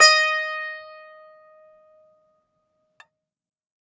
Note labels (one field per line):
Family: guitar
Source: acoustic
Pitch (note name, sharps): D#5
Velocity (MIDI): 50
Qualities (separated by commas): bright, multiphonic, reverb